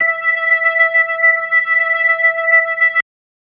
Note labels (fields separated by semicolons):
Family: organ; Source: electronic; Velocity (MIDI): 75; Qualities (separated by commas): distorted